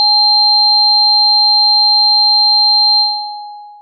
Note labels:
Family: synthesizer lead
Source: synthesizer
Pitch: G#5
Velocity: 127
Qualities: bright, long release

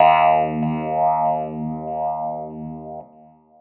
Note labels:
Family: keyboard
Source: electronic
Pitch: D#2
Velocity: 25

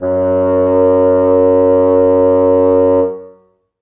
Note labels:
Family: reed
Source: acoustic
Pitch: F#2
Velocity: 75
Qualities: reverb

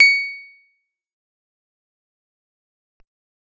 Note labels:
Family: guitar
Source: acoustic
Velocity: 50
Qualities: fast decay, percussive

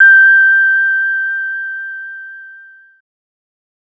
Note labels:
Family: bass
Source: synthesizer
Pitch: G6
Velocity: 25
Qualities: distorted

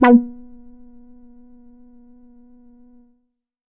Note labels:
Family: bass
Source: synthesizer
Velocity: 25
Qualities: distorted, percussive, tempo-synced

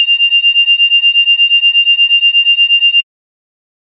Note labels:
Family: bass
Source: synthesizer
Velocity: 25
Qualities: bright, distorted

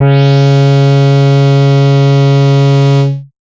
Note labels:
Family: bass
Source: synthesizer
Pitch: C#3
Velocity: 50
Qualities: bright, distorted

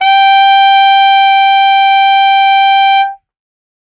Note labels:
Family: reed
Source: acoustic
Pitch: G5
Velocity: 75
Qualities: bright

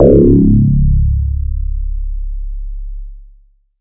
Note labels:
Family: bass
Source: synthesizer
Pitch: C#1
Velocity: 100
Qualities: distorted

